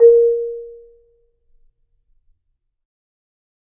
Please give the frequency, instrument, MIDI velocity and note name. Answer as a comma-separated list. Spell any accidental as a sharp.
466.2 Hz, acoustic mallet percussion instrument, 75, A#4